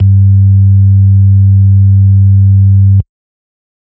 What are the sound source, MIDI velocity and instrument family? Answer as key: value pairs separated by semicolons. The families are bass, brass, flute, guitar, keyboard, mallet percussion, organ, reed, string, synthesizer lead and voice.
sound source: electronic; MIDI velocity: 75; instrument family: organ